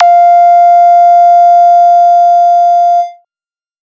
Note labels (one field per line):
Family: bass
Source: synthesizer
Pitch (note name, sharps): F5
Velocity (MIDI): 75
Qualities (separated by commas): bright, distorted